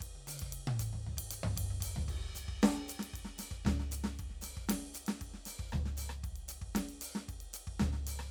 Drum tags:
jazz-funk
beat
116 BPM
4/4
ride, hi-hat pedal, snare, cross-stick, high tom, mid tom, floor tom, kick

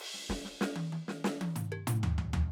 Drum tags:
rock
fill
95 BPM
4/4
ride, open hi-hat, percussion, snare, high tom, mid tom, floor tom, kick

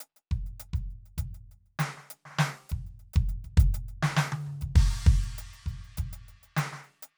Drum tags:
hip-hop
beat
100 BPM
4/4
crash, closed hi-hat, hi-hat pedal, snare, high tom, mid tom, kick

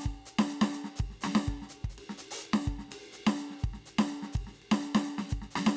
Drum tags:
Latin
beat
125 BPM
3/4
ride, ride bell, open hi-hat, hi-hat pedal, snare, kick

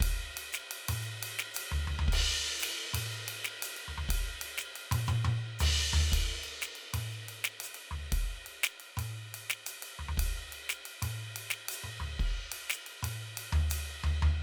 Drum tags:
Latin
beat
118 BPM
4/4
ride, hi-hat pedal, snare, mid tom, floor tom, kick

